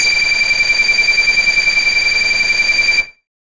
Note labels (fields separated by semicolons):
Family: bass; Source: synthesizer; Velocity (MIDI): 75; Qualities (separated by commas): distorted